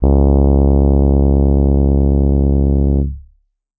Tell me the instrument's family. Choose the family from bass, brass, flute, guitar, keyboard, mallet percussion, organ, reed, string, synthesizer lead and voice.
keyboard